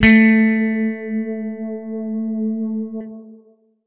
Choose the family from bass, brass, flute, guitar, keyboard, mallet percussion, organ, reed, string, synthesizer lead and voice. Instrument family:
guitar